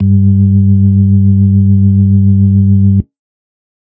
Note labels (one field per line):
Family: organ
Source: electronic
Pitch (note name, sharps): G2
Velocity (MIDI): 25